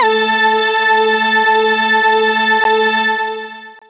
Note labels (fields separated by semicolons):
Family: synthesizer lead; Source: synthesizer; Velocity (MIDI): 50; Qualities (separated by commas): bright, long release